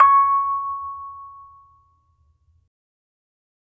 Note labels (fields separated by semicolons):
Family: mallet percussion; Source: acoustic; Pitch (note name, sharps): C#6; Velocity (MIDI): 127; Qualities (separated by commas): reverb